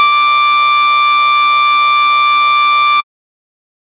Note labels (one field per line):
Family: bass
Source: synthesizer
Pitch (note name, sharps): D6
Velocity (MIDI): 127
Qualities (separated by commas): bright, distorted